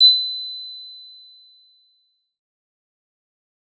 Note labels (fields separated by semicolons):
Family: synthesizer lead; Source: synthesizer; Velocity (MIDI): 25; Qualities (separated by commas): bright, distorted, fast decay